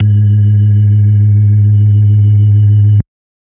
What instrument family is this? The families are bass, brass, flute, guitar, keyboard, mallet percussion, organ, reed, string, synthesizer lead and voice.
organ